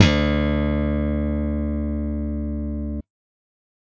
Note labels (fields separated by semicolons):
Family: bass; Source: electronic; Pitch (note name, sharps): D2; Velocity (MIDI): 127; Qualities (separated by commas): bright